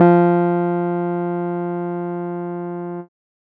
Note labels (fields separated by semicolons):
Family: keyboard; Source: electronic; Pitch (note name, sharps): F3; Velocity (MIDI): 50